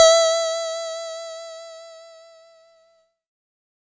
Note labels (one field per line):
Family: keyboard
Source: electronic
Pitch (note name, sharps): E5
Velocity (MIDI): 50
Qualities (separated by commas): bright